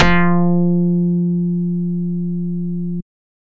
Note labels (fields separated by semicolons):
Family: bass; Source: synthesizer; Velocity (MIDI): 100